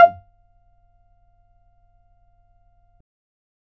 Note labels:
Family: bass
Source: synthesizer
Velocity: 25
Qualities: distorted, percussive

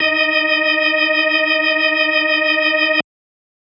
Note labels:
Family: organ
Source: electronic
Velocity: 127

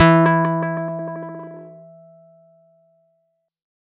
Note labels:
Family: guitar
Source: electronic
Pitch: E3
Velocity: 127

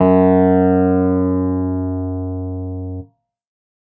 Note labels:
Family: keyboard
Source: electronic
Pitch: F#2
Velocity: 75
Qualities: distorted

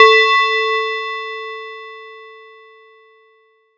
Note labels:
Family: mallet percussion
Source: acoustic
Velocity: 75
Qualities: multiphonic

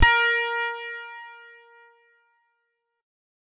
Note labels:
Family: guitar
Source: electronic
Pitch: A#4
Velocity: 100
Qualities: bright

